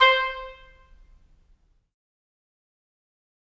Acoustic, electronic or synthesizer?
acoustic